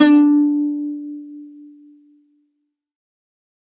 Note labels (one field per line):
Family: string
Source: acoustic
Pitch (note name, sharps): D4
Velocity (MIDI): 25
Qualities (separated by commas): reverb